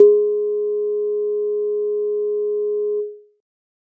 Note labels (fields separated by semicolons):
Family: keyboard; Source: electronic; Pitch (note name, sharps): G#4; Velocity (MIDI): 100; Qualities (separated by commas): dark